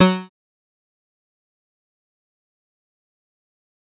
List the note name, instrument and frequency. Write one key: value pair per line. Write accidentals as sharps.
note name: F#3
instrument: synthesizer bass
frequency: 185 Hz